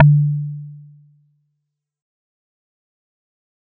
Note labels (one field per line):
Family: mallet percussion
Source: acoustic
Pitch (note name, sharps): D3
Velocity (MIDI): 100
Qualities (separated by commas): fast decay